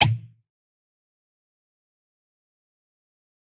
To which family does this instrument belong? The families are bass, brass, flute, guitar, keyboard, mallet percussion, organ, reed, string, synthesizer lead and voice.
guitar